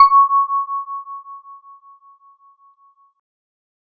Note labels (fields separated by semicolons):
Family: keyboard; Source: electronic; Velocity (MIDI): 25